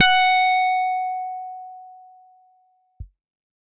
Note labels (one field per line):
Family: guitar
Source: electronic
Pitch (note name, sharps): F#5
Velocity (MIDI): 100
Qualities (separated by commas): bright, distorted